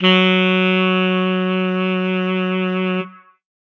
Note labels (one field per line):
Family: reed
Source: acoustic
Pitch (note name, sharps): F#3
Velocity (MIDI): 50